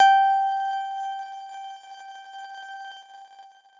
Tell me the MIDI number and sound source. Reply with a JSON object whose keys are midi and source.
{"midi": 79, "source": "electronic"}